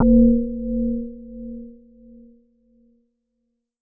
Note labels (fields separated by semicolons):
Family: mallet percussion; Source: synthesizer; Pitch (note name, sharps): A#3; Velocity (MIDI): 75; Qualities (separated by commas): multiphonic